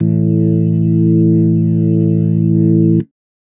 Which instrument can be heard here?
electronic organ